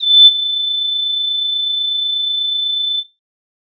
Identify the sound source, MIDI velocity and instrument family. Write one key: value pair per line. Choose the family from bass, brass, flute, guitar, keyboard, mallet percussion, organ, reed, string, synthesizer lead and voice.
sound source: synthesizer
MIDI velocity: 25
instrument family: flute